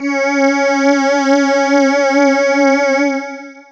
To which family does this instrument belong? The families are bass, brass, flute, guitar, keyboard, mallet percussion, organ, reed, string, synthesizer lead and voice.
voice